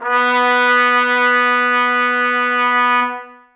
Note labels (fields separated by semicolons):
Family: brass; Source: acoustic; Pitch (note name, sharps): B3; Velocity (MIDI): 127; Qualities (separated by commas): bright, reverb